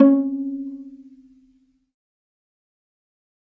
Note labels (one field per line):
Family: string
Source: acoustic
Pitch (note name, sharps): C#4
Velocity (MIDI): 50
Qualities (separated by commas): dark, fast decay, reverb